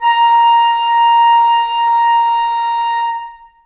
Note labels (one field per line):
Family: flute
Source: acoustic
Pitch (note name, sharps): A#5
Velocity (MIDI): 50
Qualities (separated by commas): long release, reverb